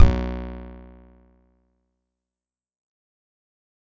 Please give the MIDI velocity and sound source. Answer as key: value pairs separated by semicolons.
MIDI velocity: 127; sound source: acoustic